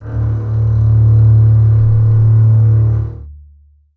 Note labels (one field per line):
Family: string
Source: acoustic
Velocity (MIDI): 127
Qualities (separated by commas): long release, reverb